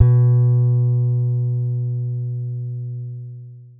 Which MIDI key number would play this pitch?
47